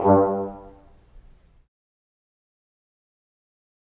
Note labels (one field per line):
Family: brass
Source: acoustic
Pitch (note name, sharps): G2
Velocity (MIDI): 25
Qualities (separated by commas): dark, fast decay, reverb